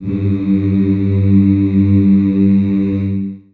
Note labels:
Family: voice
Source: acoustic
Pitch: G2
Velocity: 100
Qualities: reverb

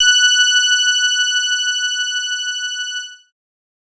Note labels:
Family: bass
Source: synthesizer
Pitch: F#6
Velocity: 100

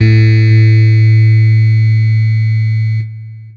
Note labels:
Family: keyboard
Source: electronic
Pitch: A2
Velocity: 75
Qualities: bright, distorted, long release

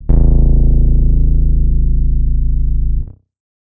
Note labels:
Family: guitar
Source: acoustic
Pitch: A0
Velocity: 25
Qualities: dark

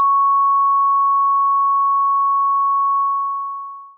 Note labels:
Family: synthesizer lead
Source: synthesizer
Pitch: C#6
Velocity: 100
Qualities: bright, long release

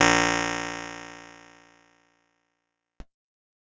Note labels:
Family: keyboard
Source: electronic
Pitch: A#1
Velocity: 127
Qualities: bright, fast decay

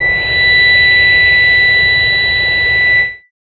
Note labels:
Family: bass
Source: synthesizer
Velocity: 25

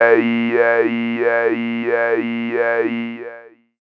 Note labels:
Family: voice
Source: synthesizer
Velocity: 100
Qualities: long release, non-linear envelope, tempo-synced

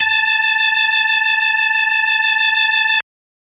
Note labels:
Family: organ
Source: electronic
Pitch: A5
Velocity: 75

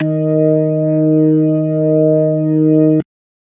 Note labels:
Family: organ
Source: electronic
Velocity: 75

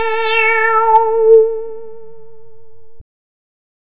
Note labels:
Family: bass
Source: synthesizer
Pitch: A4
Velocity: 127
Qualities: bright, distorted

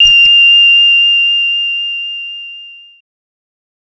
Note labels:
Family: bass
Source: synthesizer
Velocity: 127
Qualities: bright, distorted

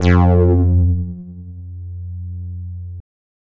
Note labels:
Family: bass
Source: synthesizer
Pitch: F2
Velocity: 100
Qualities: distorted

